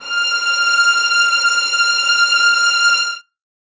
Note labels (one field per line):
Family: string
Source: acoustic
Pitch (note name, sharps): F6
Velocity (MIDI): 50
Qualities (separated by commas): reverb